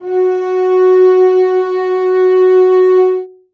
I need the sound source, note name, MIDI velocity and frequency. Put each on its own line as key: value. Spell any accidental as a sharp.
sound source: acoustic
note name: F#4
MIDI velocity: 50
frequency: 370 Hz